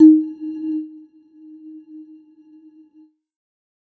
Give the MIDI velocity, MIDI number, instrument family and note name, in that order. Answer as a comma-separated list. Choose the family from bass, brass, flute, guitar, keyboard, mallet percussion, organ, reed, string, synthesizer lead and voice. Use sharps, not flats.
75, 63, mallet percussion, D#4